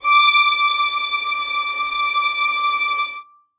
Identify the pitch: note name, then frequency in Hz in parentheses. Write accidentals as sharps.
D6 (1175 Hz)